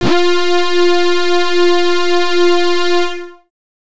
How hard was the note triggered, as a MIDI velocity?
127